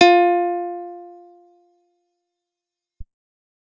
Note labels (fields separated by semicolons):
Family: guitar; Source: acoustic; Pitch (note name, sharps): F4; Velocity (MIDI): 127